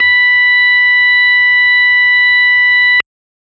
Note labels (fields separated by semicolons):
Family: organ; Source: electronic; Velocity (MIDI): 75; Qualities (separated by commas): bright